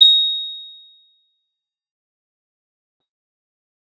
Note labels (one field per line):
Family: guitar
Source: acoustic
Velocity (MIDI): 127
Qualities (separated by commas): bright, distorted, fast decay